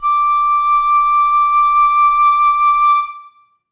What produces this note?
acoustic flute